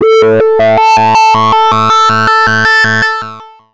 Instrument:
synthesizer bass